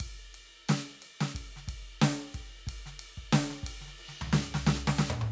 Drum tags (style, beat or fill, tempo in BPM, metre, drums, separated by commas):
rock, beat, 90 BPM, 4/4, ride, hi-hat pedal, snare, cross-stick, high tom, floor tom, kick